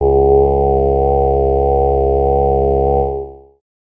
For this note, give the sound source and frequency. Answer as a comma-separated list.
synthesizer, 69.3 Hz